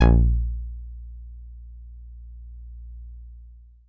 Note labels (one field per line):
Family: guitar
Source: synthesizer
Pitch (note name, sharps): A#1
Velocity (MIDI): 75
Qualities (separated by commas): long release